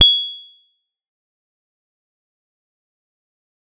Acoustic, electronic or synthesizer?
electronic